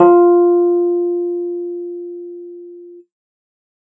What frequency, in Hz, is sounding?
349.2 Hz